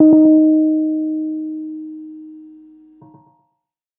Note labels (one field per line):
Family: keyboard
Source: electronic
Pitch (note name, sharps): D#4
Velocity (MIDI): 25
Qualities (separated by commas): tempo-synced